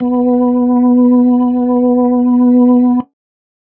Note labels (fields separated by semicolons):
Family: organ; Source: electronic; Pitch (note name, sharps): B3; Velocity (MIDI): 25; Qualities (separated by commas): dark